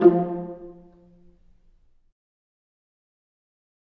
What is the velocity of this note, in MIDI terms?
100